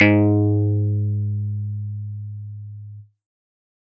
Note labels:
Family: keyboard; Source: electronic; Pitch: G#2; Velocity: 50; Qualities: distorted

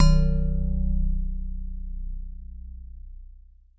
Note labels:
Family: mallet percussion; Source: acoustic; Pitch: B0; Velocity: 100

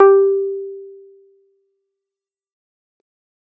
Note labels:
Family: keyboard; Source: electronic; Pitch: G4; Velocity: 50; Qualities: fast decay

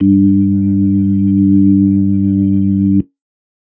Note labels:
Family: organ; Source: electronic; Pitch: G2; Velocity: 25; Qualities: dark

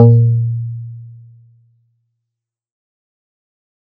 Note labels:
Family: guitar; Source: synthesizer; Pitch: A#2; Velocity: 50; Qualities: dark, fast decay

